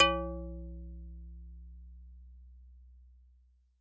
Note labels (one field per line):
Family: mallet percussion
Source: acoustic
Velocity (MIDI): 100